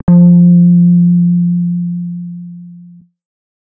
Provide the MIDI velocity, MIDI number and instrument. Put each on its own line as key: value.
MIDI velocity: 127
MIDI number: 53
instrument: synthesizer bass